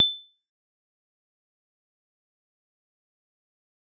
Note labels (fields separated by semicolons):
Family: mallet percussion; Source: acoustic; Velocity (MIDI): 75; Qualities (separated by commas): bright, fast decay, percussive